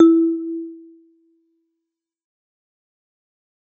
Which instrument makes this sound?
acoustic mallet percussion instrument